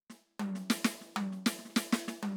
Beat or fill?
fill